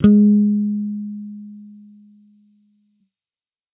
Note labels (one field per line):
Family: bass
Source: electronic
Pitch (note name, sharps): G#3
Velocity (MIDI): 75